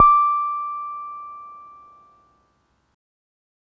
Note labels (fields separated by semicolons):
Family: keyboard; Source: electronic; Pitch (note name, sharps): D6; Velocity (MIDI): 25